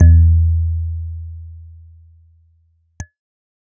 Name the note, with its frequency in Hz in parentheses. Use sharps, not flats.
E2 (82.41 Hz)